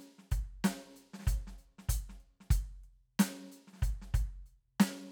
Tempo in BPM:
94 BPM